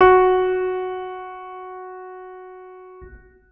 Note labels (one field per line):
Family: organ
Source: electronic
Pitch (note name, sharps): F#4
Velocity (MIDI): 75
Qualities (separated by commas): reverb